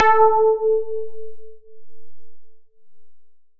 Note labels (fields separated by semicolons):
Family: synthesizer lead; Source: synthesizer; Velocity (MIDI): 75